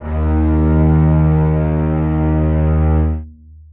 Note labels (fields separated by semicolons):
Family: string; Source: acoustic; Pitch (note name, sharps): D#2; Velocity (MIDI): 50; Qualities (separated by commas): long release, reverb